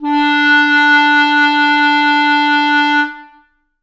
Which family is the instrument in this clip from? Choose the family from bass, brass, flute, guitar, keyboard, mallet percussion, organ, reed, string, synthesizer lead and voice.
reed